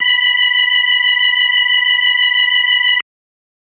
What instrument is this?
electronic organ